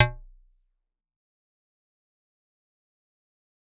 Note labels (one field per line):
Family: mallet percussion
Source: acoustic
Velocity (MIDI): 100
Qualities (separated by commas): fast decay, percussive